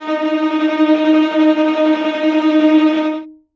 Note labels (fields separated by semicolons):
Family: string; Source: acoustic; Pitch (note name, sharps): D#4; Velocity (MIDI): 100; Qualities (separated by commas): bright, non-linear envelope, reverb